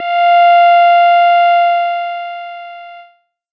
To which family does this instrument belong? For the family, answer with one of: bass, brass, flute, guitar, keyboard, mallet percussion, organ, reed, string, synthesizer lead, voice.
keyboard